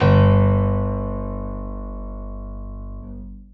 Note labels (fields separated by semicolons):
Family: keyboard; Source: acoustic; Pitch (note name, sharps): G1; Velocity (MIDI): 127; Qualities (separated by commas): reverb